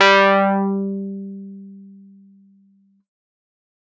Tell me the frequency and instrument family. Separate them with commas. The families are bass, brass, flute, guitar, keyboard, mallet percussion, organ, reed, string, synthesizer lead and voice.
196 Hz, keyboard